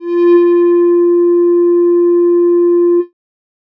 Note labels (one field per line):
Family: bass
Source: synthesizer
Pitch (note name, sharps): F4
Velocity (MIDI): 127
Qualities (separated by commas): dark